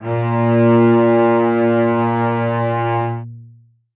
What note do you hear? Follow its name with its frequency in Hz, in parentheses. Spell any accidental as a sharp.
A#2 (116.5 Hz)